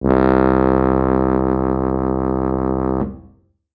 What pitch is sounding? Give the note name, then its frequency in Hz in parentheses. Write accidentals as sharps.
C2 (65.41 Hz)